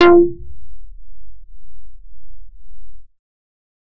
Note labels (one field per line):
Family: bass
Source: synthesizer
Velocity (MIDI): 100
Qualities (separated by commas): distorted